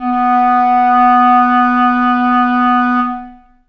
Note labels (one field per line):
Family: reed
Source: acoustic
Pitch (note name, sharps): B3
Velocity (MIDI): 50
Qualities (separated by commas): long release, reverb